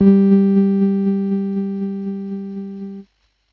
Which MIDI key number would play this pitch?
55